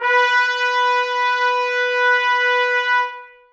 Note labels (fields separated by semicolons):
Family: brass; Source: acoustic; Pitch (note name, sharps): B4; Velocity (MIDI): 127; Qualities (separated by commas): bright, reverb